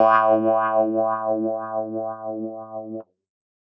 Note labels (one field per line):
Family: keyboard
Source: electronic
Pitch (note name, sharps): A2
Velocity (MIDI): 100